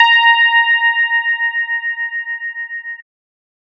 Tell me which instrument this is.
synthesizer bass